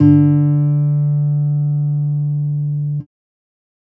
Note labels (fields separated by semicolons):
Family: guitar; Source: electronic; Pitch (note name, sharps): D3; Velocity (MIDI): 50